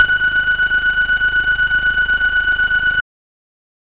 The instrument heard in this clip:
synthesizer bass